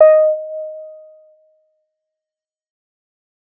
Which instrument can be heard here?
synthesizer bass